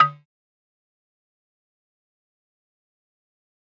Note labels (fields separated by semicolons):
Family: mallet percussion; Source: acoustic; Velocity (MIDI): 127; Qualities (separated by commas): fast decay, percussive, reverb